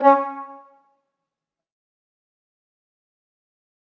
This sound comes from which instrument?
acoustic flute